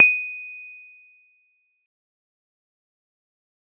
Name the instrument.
electronic keyboard